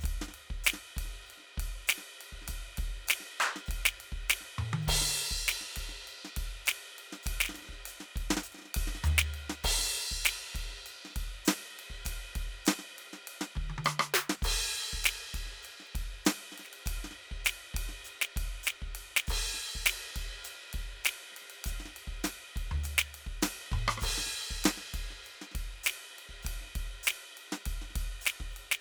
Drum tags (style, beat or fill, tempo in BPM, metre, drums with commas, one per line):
funk
beat
100 BPM
4/4
crash, ride, hi-hat pedal, percussion, snare, cross-stick, high tom, mid tom, floor tom, kick